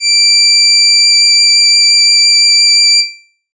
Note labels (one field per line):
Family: reed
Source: synthesizer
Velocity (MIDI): 127